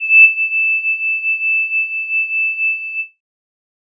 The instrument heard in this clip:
synthesizer flute